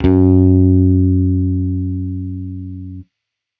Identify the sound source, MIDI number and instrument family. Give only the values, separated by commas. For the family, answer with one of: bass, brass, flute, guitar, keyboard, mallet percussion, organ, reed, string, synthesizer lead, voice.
electronic, 42, bass